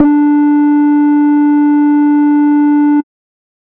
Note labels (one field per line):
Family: bass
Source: synthesizer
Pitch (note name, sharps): D4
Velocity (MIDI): 127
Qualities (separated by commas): dark, distorted, tempo-synced